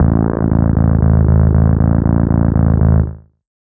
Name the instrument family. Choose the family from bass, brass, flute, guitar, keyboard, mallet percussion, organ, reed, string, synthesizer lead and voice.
bass